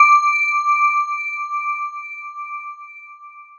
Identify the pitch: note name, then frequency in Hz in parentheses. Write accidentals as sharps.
D6 (1175 Hz)